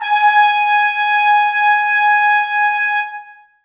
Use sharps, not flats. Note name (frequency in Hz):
G#5 (830.6 Hz)